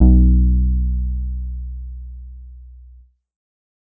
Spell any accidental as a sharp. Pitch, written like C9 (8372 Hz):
B1 (61.74 Hz)